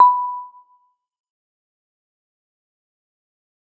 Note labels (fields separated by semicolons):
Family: mallet percussion; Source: acoustic; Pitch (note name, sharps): B5; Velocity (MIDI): 50; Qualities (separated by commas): fast decay, percussive, reverb